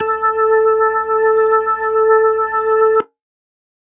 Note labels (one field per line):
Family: organ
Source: electronic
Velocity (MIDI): 75